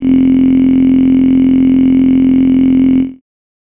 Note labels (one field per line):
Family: voice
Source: synthesizer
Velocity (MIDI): 75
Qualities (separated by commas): bright